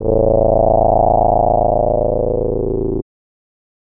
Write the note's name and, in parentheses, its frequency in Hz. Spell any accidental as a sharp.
A0 (27.5 Hz)